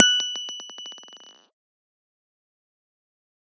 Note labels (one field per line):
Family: guitar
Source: electronic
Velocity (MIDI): 127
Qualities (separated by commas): fast decay